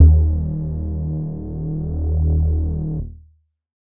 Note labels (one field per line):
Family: keyboard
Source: electronic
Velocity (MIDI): 100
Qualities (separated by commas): distorted